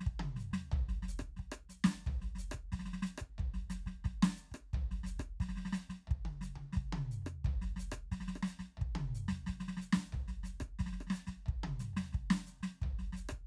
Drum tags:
samba
beat
89 BPM
4/4
hi-hat pedal, snare, cross-stick, high tom, floor tom, kick

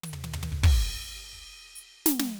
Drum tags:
hip-hop
fill
100 BPM
4/4
crash, hi-hat pedal, snare, mid tom, floor tom, kick

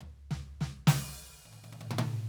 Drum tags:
soul
fill
105 BPM
4/4
percussion, snare, high tom, floor tom

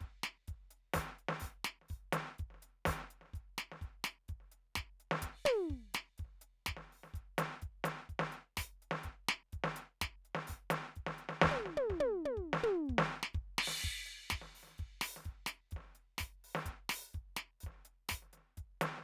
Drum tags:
reggae
beat
126 BPM
4/4
crash, closed hi-hat, open hi-hat, hi-hat pedal, snare, high tom, mid tom, kick

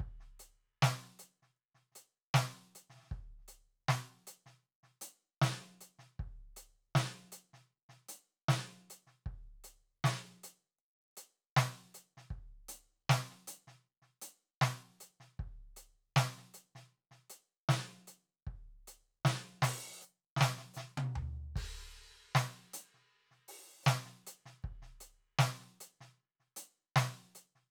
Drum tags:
country
beat
78 BPM
4/4
crash, closed hi-hat, open hi-hat, hi-hat pedal, snare, high tom, floor tom, kick

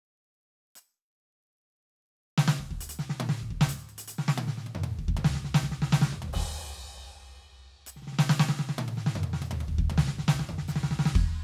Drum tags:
hip-hop
fill
75 BPM
4/4
crash, percussion, snare, high tom, mid tom, floor tom, kick

